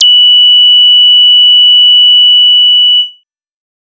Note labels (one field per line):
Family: bass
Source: synthesizer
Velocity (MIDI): 127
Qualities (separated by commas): bright, distorted